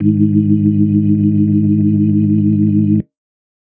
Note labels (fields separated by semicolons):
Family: organ; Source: electronic; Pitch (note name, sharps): G#1; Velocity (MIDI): 50